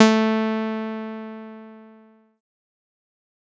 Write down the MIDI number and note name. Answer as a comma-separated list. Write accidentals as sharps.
57, A3